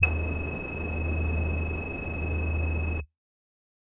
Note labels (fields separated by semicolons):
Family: voice; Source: synthesizer; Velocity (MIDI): 50; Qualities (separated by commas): multiphonic